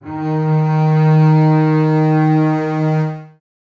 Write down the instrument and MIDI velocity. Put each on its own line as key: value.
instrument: acoustic string instrument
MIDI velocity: 50